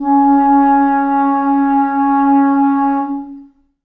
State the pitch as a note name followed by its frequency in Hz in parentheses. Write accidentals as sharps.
C#4 (277.2 Hz)